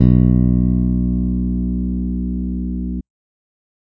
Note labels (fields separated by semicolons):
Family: bass; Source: electronic; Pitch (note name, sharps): B1; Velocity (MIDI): 100